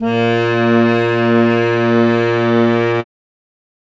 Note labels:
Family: keyboard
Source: acoustic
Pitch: A#2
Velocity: 75

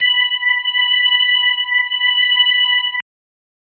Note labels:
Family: organ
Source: electronic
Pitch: B5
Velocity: 100

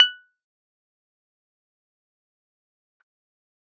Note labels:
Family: keyboard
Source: electronic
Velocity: 100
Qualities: fast decay, percussive

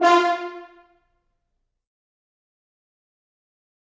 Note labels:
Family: brass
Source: acoustic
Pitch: F4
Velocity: 127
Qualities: fast decay, reverb

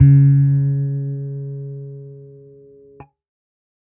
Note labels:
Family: bass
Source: electronic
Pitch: C#3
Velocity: 25

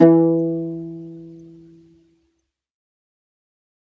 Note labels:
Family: string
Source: acoustic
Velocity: 50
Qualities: fast decay, reverb

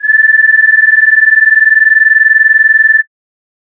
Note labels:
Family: flute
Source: synthesizer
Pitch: A6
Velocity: 75

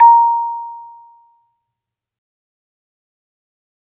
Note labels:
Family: mallet percussion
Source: acoustic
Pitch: A#5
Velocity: 100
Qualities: fast decay, reverb

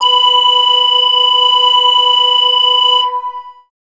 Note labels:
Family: bass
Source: synthesizer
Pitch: B5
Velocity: 100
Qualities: distorted, long release, multiphonic

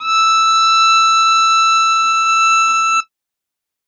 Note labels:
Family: string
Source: acoustic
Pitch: E6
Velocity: 25

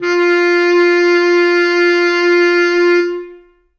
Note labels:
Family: reed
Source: acoustic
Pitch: F4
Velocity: 127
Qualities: long release, reverb

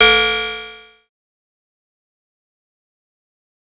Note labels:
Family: bass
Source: synthesizer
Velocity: 127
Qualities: bright, distorted, fast decay

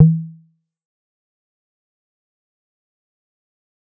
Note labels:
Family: bass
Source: synthesizer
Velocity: 100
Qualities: fast decay, percussive

